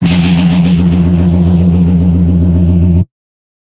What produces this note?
electronic guitar